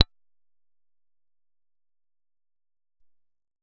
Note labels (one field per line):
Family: bass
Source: synthesizer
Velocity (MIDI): 25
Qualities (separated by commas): percussive